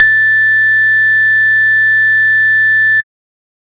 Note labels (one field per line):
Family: bass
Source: synthesizer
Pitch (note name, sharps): A6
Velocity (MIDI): 75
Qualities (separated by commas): distorted, tempo-synced